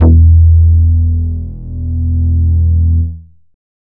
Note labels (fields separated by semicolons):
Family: bass; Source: synthesizer; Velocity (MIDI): 50; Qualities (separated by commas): distorted